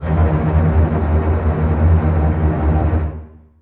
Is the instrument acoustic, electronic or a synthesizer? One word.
acoustic